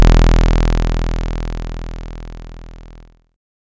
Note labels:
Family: bass; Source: synthesizer; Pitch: E1; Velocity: 25; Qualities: bright, distorted

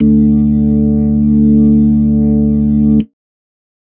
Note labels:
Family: organ; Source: electronic; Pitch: D2; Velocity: 25; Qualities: dark

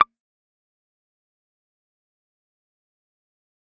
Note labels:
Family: guitar; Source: electronic; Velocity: 75; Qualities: fast decay, percussive

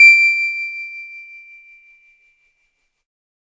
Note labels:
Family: keyboard; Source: electronic; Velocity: 50

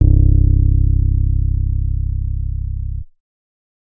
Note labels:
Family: bass; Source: synthesizer; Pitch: C1; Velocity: 25; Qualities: dark, reverb

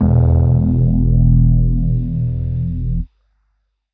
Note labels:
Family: keyboard; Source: electronic; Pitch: E1; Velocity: 75; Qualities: distorted

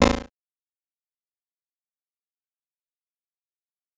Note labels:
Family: bass; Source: synthesizer; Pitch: A0; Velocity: 25; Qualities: bright, distorted, fast decay, percussive

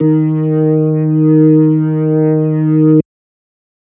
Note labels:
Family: organ; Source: electronic; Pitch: D#3; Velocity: 127; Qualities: distorted

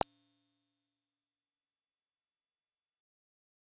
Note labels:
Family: keyboard; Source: electronic; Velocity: 75; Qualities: bright

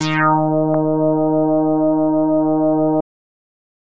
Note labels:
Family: bass; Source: synthesizer; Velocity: 127; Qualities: distorted

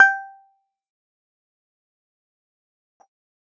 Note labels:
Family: keyboard; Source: electronic; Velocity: 25; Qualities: fast decay, percussive

